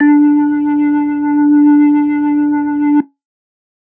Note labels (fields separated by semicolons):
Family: organ; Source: electronic; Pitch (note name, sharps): D4; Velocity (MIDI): 50; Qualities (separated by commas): distorted